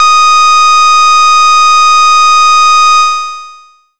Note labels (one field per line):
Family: bass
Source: synthesizer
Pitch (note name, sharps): D#6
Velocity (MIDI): 50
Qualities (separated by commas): bright, distorted, long release